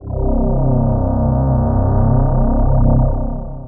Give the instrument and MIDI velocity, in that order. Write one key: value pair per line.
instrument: synthesizer voice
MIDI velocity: 25